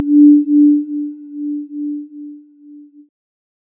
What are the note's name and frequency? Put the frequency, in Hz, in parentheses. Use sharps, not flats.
D4 (293.7 Hz)